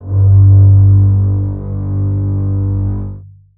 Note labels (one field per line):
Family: string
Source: acoustic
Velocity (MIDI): 25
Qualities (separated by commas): reverb